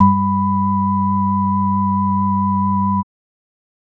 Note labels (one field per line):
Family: organ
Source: electronic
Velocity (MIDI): 75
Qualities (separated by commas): multiphonic